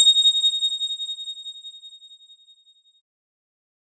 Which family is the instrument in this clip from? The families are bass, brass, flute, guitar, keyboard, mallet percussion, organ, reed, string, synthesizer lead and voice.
keyboard